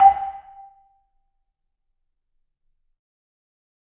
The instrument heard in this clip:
acoustic mallet percussion instrument